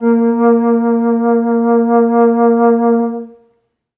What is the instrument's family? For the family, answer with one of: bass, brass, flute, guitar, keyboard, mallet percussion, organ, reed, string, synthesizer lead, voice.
flute